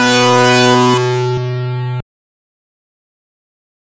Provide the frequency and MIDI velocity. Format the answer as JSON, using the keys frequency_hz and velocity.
{"frequency_hz": 123.5, "velocity": 127}